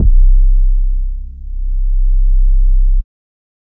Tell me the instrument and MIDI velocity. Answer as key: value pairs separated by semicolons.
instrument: synthesizer bass; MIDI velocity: 25